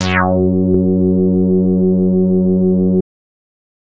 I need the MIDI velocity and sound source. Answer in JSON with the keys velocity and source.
{"velocity": 50, "source": "synthesizer"}